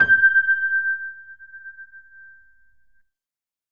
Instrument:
electronic keyboard